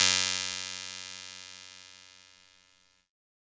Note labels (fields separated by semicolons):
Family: keyboard; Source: electronic; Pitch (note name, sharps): F#2; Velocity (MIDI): 127; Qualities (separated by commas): bright, distorted